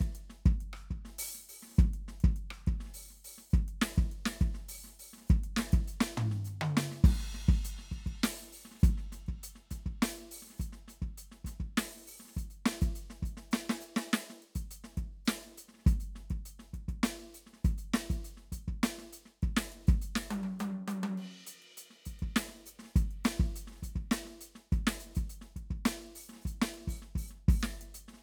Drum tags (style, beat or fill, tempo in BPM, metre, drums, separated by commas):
rock, beat, 102 BPM, 3/4, crash, closed hi-hat, open hi-hat, hi-hat pedal, snare, cross-stick, high tom, mid tom, floor tom, kick